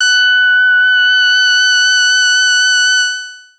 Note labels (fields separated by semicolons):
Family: bass; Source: synthesizer; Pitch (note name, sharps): F#6; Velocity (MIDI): 100; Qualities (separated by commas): distorted, long release